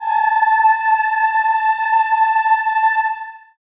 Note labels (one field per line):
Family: voice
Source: acoustic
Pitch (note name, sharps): A5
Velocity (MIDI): 25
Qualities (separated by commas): reverb